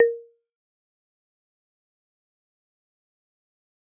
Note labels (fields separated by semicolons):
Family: mallet percussion; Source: acoustic; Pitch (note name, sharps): A#4; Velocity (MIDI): 50; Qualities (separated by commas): fast decay, percussive